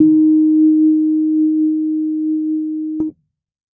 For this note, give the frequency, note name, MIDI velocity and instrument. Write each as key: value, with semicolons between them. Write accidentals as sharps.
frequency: 311.1 Hz; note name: D#4; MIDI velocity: 50; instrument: electronic keyboard